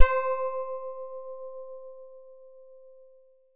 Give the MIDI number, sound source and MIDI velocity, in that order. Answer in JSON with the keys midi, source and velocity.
{"midi": 72, "source": "synthesizer", "velocity": 75}